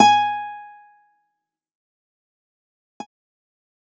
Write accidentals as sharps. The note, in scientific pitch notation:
G#5